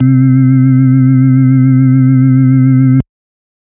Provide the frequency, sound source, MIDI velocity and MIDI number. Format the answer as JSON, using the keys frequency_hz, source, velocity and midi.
{"frequency_hz": 130.8, "source": "electronic", "velocity": 50, "midi": 48}